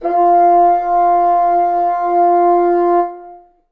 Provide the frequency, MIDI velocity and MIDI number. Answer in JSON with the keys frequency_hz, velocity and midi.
{"frequency_hz": 349.2, "velocity": 25, "midi": 65}